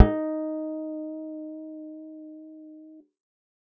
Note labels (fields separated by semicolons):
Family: bass; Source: synthesizer; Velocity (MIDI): 100; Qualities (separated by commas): dark, reverb